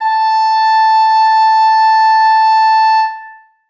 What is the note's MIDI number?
81